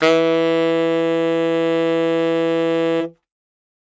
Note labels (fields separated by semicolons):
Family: reed; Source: acoustic; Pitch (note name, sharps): E3; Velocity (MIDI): 75